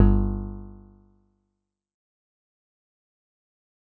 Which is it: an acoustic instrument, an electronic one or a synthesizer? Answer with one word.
synthesizer